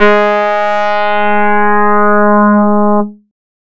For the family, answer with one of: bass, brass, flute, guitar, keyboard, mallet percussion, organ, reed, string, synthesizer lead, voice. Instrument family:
bass